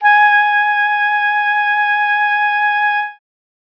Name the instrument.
acoustic reed instrument